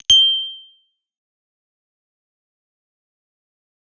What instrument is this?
synthesizer bass